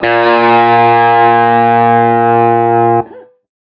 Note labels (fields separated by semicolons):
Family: guitar; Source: electronic; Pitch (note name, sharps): A#2; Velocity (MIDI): 127; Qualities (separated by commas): distorted